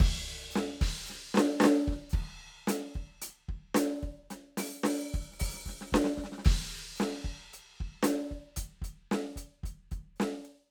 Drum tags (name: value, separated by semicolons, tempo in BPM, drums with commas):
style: rock; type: beat; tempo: 112 BPM; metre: 4/4; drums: crash, ride, closed hi-hat, open hi-hat, hi-hat pedal, snare, kick